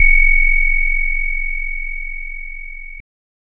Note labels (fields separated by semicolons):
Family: guitar; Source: synthesizer; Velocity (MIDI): 50; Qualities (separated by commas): bright, distorted